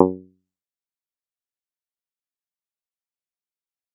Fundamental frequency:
92.5 Hz